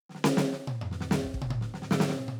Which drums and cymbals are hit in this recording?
snare, high tom, mid tom and kick